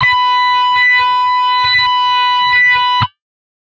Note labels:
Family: guitar; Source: electronic; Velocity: 75; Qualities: bright, distorted

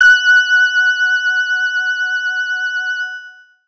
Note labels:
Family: organ; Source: electronic; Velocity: 50; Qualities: bright

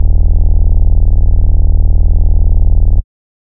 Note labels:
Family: bass; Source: synthesizer; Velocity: 127; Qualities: dark, distorted

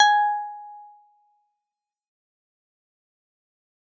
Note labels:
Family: keyboard; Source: electronic; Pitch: G#5; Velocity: 100; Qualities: fast decay

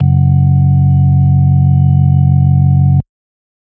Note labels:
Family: organ; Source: electronic; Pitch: F#1; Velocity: 50; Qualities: dark

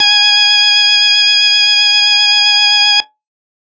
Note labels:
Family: organ; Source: electronic; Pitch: G#5; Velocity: 75; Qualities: bright

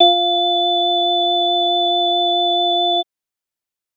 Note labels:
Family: organ; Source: electronic; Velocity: 100; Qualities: multiphonic

